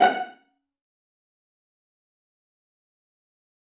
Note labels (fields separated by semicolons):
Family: string; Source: acoustic; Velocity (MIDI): 100; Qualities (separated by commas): fast decay, percussive, reverb